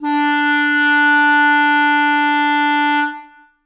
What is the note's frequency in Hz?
293.7 Hz